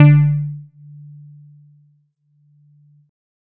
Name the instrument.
electronic keyboard